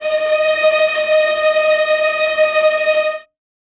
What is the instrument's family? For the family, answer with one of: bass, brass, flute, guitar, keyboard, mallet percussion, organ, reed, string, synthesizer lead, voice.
string